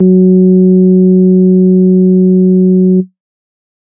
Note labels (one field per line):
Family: organ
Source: electronic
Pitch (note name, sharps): F#3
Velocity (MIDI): 127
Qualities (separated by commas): dark